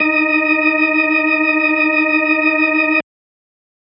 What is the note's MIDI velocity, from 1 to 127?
50